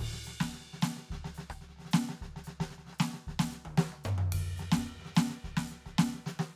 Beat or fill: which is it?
beat